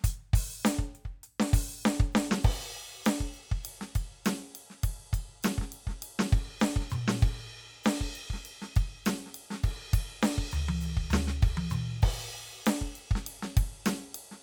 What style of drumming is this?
Latin funk